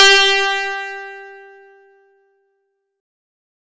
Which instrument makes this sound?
acoustic guitar